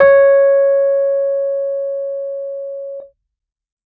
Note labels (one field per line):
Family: keyboard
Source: electronic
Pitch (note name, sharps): C#5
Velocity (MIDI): 127